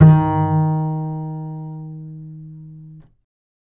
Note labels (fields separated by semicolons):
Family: bass; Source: electronic; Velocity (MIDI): 127; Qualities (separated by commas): reverb